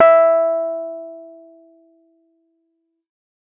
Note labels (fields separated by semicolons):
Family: keyboard; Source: electronic; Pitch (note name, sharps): E5; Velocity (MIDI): 100